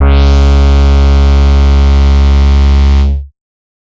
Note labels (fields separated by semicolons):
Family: bass; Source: synthesizer; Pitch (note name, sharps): C#2; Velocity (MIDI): 75; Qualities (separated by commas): bright, distorted